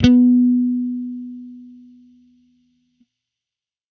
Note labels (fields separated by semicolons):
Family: bass; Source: electronic; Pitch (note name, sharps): B3; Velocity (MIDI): 127; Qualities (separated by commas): distorted